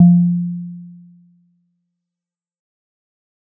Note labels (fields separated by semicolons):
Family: mallet percussion; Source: acoustic; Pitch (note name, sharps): F3; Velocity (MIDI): 75; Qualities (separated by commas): dark, fast decay